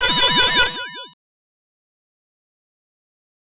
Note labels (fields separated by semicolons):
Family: bass; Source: synthesizer; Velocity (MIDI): 50; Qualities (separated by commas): bright, distorted, fast decay, multiphonic